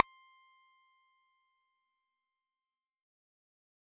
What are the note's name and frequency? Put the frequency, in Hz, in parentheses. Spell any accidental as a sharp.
C6 (1047 Hz)